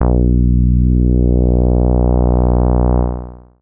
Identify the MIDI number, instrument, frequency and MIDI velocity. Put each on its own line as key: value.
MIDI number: 35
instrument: synthesizer bass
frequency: 61.74 Hz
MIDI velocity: 75